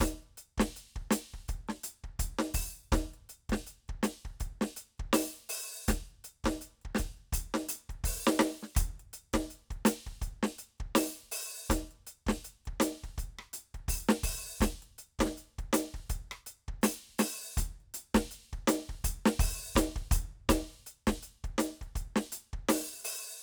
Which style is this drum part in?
New Orleans funk